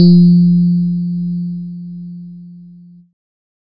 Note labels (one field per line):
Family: keyboard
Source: electronic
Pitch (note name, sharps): F3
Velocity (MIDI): 75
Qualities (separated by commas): distorted